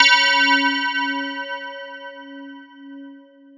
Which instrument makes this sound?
electronic mallet percussion instrument